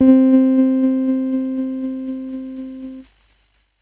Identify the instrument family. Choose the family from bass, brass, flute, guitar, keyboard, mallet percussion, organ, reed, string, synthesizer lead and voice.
keyboard